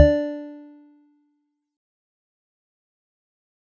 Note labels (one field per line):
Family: mallet percussion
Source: acoustic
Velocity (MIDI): 100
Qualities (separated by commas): fast decay, percussive